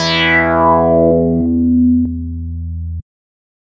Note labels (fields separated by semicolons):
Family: bass; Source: synthesizer; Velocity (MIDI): 50; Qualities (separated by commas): distorted